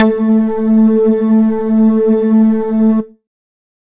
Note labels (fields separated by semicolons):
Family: bass; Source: synthesizer; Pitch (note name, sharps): A3; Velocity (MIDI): 50